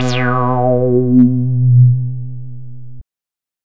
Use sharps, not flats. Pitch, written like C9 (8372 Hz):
B2 (123.5 Hz)